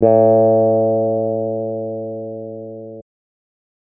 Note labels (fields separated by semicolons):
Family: keyboard; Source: electronic; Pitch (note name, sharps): A2; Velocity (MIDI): 50